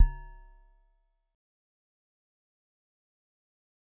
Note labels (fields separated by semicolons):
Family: mallet percussion; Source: acoustic; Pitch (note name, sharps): C#1; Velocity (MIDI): 25; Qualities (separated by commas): fast decay, percussive